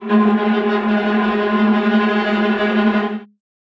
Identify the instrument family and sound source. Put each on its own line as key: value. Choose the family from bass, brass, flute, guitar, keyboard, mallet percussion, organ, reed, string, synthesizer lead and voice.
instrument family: string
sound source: acoustic